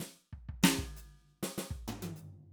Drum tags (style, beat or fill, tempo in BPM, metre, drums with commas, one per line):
funk
fill
95 BPM
4/4
hi-hat pedal, snare, high tom, floor tom, kick